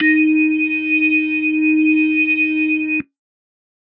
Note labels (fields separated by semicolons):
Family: organ; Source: electronic; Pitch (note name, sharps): D#4; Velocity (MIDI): 50